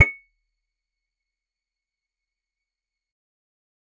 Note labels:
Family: guitar; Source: acoustic; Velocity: 25; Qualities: fast decay, percussive

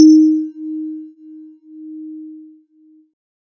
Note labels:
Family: keyboard; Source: synthesizer; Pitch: D#4; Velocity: 100

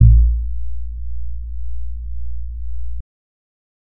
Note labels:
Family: bass; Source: synthesizer; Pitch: A#1; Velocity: 25; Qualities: dark

